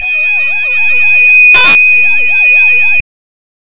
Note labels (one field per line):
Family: reed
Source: synthesizer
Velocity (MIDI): 100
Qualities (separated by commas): bright, distorted, non-linear envelope